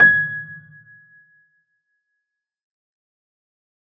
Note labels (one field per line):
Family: keyboard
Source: acoustic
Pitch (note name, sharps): G#6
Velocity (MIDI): 75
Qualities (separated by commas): fast decay, percussive, reverb